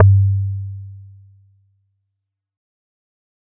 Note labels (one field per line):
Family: mallet percussion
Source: acoustic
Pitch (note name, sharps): G2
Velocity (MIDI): 75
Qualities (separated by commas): fast decay